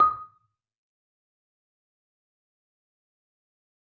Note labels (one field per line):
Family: mallet percussion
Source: acoustic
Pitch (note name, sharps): D#6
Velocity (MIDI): 50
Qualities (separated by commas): fast decay, percussive, reverb